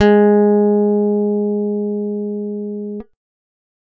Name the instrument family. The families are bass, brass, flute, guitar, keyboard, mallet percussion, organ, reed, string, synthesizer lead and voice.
guitar